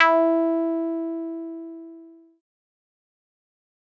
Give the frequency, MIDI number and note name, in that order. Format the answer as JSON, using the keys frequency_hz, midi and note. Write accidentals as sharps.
{"frequency_hz": 329.6, "midi": 64, "note": "E4"}